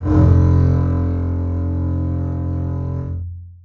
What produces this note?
acoustic string instrument